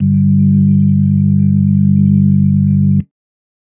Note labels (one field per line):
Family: organ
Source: electronic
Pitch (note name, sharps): G1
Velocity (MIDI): 75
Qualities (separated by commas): dark